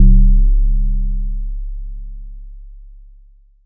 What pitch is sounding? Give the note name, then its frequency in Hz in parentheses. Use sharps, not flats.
C#1 (34.65 Hz)